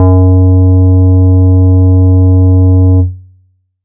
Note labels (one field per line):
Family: bass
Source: synthesizer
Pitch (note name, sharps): F#2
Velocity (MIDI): 127